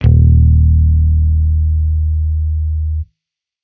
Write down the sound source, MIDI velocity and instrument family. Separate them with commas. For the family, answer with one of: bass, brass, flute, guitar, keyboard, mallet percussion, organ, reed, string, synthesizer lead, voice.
electronic, 75, bass